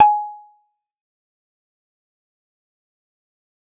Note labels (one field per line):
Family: bass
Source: synthesizer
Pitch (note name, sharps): G#5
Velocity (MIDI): 127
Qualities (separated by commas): fast decay, percussive